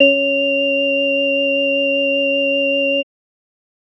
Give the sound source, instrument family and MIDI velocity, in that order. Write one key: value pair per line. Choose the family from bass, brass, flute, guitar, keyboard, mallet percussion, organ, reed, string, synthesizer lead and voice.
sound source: electronic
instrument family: organ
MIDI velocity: 75